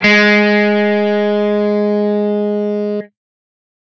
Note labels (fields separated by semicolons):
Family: guitar; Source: electronic; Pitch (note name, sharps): G#3; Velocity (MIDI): 75; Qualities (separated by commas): bright, distorted